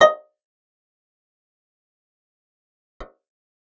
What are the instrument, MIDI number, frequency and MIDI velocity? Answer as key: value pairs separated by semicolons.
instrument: acoustic guitar; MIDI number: 75; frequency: 622.3 Hz; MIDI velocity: 75